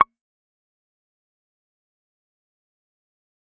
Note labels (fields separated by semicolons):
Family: guitar; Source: electronic; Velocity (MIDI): 25; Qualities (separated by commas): fast decay, percussive